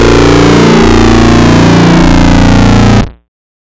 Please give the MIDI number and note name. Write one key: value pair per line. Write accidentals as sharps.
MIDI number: 22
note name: A#0